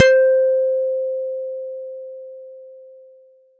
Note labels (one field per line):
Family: guitar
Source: electronic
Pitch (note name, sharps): C5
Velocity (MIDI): 75